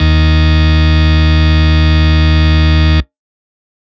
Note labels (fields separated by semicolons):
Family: organ; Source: electronic; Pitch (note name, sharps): D#2; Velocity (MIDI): 127; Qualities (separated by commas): distorted